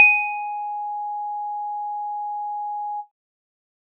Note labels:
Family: keyboard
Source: electronic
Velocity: 75

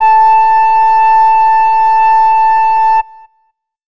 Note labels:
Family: flute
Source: acoustic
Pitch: A5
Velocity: 127

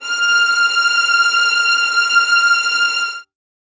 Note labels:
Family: string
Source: acoustic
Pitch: F6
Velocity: 100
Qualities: reverb

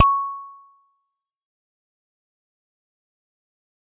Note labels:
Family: mallet percussion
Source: acoustic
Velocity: 100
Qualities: fast decay, percussive

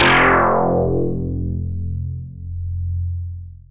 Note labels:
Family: synthesizer lead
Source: synthesizer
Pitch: F1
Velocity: 127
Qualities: long release

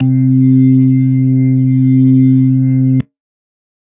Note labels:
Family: organ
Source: electronic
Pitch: C3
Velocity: 75

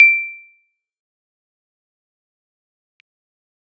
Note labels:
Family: keyboard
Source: electronic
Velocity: 50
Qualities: fast decay, percussive

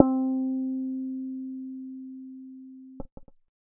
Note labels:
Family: bass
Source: synthesizer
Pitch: C4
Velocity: 75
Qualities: dark, reverb

